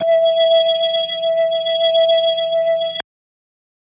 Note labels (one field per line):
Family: organ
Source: electronic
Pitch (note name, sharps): E5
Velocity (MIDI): 25